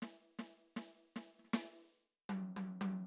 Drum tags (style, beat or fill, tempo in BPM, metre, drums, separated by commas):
reggae, fill, 78 BPM, 4/4, snare, high tom